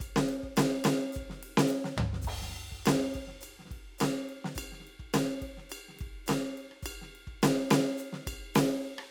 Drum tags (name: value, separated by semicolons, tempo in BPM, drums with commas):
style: rock; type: beat; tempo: 105 BPM; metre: 4/4; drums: crash, ride, ride bell, hi-hat pedal, snare, cross-stick, floor tom, kick